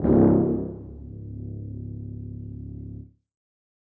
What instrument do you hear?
acoustic brass instrument